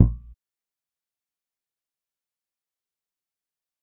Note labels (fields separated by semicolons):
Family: bass; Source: electronic; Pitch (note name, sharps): A#1; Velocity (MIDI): 25; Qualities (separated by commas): fast decay, percussive